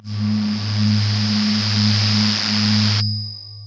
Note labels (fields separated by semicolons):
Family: voice; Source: synthesizer; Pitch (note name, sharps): G#2; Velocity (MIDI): 75; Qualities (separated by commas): distorted, long release